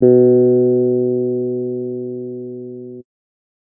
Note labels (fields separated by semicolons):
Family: keyboard; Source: electronic; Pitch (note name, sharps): B2; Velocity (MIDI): 50; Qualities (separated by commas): dark